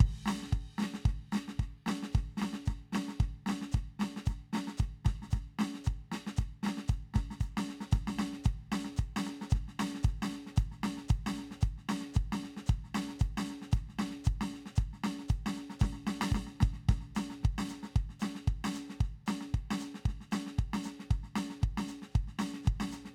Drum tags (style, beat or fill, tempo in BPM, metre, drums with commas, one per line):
country
beat
114 BPM
4/4
crash, hi-hat pedal, snare, kick